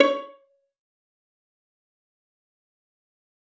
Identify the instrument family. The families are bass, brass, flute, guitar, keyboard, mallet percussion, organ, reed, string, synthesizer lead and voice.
string